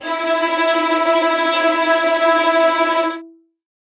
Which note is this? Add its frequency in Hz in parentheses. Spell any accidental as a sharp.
E4 (329.6 Hz)